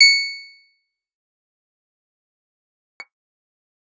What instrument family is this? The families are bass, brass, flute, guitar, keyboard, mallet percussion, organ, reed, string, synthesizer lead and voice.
guitar